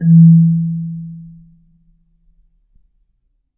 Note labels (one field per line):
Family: mallet percussion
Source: acoustic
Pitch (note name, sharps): E3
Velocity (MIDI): 25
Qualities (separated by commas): dark, reverb